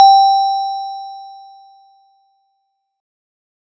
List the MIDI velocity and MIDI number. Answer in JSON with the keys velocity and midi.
{"velocity": 50, "midi": 79}